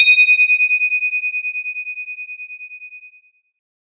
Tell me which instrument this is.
synthesizer guitar